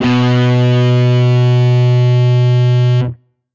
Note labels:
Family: guitar; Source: electronic; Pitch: B2; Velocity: 75; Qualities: bright, distorted

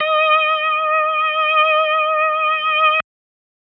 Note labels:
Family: organ; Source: electronic; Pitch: D#5; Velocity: 127

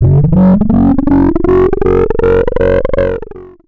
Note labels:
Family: bass; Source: synthesizer; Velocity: 25; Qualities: distorted, long release, multiphonic, tempo-synced

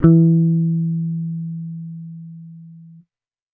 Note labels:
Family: bass; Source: electronic; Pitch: E3; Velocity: 50

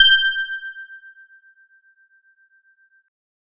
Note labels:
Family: keyboard; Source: electronic; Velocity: 100

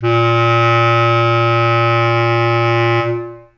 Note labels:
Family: reed; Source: acoustic; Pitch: A#2; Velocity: 75; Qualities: long release, reverb

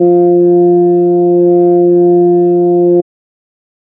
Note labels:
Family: organ; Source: electronic; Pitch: F3; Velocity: 25; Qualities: dark

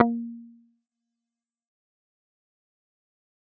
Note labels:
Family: bass; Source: synthesizer; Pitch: A#3; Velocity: 127; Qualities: fast decay, percussive

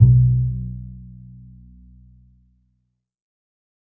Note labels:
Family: string; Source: acoustic; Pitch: B1; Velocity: 25; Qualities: dark, reverb

